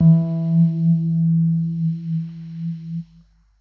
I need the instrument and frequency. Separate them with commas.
electronic keyboard, 164.8 Hz